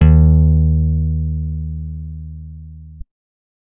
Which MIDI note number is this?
39